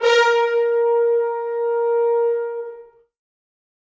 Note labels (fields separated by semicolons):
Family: brass; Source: acoustic; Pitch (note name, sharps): A#4; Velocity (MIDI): 25; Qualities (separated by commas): bright, reverb